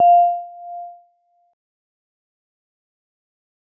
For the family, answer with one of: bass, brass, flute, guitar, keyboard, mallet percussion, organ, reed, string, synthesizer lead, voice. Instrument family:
mallet percussion